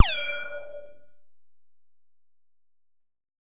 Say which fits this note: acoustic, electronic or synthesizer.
synthesizer